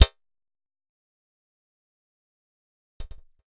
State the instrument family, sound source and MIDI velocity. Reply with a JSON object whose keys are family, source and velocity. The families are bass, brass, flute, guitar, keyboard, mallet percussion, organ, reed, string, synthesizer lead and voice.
{"family": "bass", "source": "synthesizer", "velocity": 50}